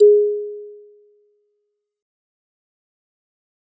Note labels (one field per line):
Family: mallet percussion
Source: acoustic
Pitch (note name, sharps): G#4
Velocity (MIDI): 50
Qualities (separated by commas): fast decay, percussive